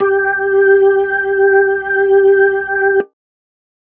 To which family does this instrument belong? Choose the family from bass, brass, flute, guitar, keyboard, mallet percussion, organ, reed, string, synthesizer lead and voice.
organ